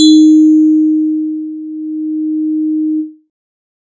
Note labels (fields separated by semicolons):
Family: synthesizer lead; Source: synthesizer; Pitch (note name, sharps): D#4; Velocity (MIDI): 127